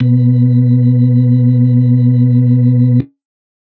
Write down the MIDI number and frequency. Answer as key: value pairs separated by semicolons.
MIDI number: 47; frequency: 123.5 Hz